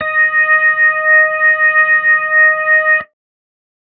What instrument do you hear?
electronic organ